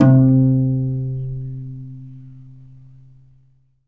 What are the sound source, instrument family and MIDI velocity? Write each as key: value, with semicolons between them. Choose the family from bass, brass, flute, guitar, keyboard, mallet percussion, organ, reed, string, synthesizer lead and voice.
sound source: acoustic; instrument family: guitar; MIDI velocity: 25